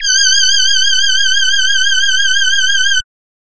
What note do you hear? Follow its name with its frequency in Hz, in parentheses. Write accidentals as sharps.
G6 (1568 Hz)